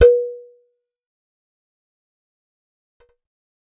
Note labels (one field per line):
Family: bass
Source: synthesizer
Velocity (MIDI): 127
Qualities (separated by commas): fast decay, percussive